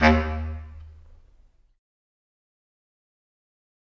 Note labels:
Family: reed; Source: acoustic; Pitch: D#2; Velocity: 25; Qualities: fast decay, reverb

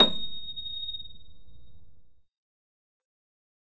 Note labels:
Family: keyboard; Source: electronic; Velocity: 50; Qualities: bright, fast decay

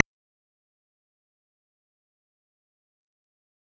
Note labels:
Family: bass; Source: synthesizer; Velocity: 75; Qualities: fast decay, percussive

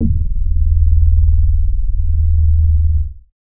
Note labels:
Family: bass; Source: synthesizer; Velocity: 25; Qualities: distorted

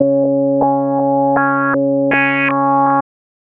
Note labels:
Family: bass; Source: synthesizer; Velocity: 100; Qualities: tempo-synced

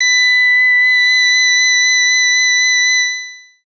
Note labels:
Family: bass; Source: synthesizer; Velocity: 25; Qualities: distorted, long release

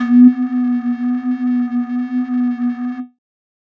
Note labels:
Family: flute; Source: synthesizer; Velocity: 50; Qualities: distorted

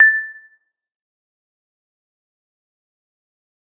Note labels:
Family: mallet percussion; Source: acoustic; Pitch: A6; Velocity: 100; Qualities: fast decay, percussive, reverb

